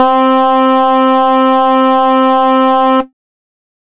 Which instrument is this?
synthesizer bass